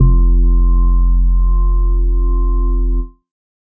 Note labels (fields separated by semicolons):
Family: organ; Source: electronic; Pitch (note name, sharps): F1; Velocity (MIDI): 75; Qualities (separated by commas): dark